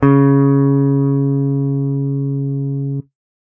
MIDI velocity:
127